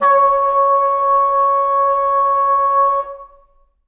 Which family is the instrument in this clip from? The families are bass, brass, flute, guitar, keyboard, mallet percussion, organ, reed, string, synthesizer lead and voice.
reed